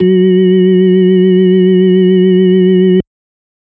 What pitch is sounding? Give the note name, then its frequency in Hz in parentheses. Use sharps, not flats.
F#3 (185 Hz)